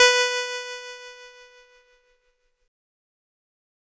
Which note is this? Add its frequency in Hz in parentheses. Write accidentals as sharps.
B4 (493.9 Hz)